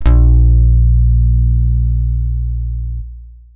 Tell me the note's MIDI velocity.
100